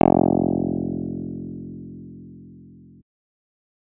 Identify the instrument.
electronic guitar